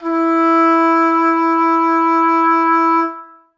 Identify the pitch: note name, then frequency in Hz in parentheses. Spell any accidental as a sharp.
E4 (329.6 Hz)